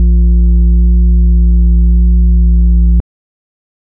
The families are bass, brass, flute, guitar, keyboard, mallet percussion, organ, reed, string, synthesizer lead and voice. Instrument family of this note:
organ